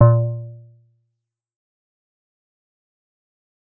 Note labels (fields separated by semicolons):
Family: bass; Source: synthesizer; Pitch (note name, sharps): A#2; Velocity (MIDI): 100; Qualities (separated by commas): dark, fast decay, percussive